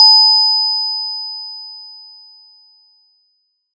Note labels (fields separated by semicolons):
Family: mallet percussion; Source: acoustic; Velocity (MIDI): 127; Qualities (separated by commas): bright